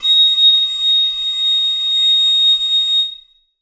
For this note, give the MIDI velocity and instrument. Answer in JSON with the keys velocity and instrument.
{"velocity": 25, "instrument": "acoustic reed instrument"}